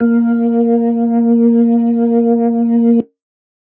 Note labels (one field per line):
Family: organ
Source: electronic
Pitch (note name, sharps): A#3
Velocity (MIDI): 25